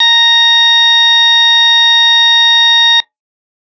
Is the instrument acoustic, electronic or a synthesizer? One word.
electronic